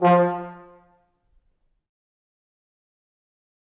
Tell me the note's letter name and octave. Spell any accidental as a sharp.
F3